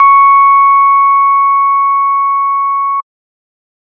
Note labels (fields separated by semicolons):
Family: organ; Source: electronic; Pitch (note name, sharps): C#6; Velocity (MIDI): 127